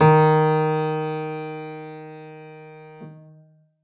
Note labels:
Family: keyboard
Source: acoustic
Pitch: D#3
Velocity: 75

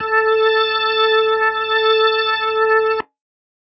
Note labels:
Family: organ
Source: electronic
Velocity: 50

